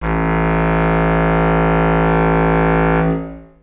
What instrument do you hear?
acoustic reed instrument